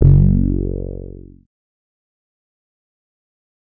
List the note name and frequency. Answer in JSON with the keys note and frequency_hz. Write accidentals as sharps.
{"note": "F#1", "frequency_hz": 46.25}